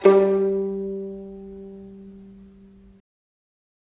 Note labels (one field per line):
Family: string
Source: acoustic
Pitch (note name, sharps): G3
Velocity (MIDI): 50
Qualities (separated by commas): dark, reverb